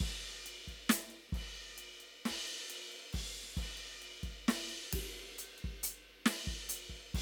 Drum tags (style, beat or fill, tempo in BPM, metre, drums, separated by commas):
hip-hop, beat, 67 BPM, 4/4, crash, ride, closed hi-hat, snare, kick